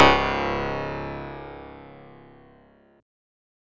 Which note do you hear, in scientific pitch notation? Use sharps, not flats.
C#1